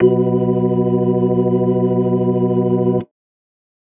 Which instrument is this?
electronic organ